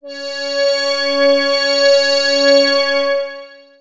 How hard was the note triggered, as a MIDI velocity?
127